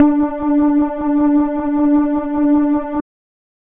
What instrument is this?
synthesizer bass